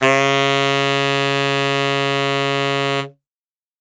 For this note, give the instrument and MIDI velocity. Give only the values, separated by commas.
acoustic reed instrument, 127